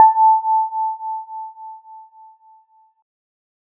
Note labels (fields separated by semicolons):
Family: keyboard; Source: electronic; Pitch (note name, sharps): A5; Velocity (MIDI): 25